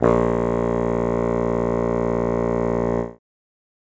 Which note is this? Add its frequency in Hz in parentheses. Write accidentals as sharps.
A#1 (58.27 Hz)